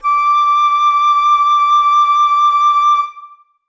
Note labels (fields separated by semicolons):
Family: flute; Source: acoustic; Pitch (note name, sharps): D6; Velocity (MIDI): 127; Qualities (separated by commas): reverb